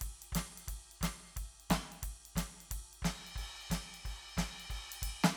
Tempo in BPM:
90 BPM